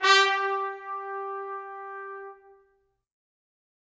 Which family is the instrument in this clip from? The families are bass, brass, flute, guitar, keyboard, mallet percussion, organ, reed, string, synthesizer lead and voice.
brass